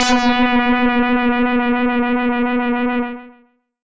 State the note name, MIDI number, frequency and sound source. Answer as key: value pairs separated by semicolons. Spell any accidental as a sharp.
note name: B3; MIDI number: 59; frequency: 246.9 Hz; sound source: synthesizer